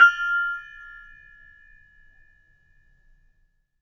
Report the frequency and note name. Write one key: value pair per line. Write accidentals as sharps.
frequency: 1397 Hz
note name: F6